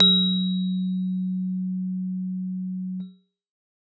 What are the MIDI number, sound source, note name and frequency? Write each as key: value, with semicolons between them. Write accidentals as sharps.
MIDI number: 54; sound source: acoustic; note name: F#3; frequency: 185 Hz